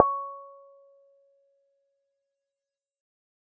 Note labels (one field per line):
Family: bass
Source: synthesizer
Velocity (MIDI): 50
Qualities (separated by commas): fast decay, percussive